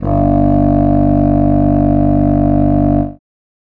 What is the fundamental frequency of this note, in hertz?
49 Hz